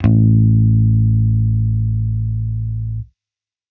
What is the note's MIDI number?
33